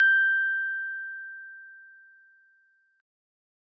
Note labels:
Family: keyboard; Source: acoustic; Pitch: G6; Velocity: 75

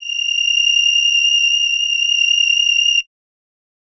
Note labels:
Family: reed; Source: acoustic; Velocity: 50; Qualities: bright

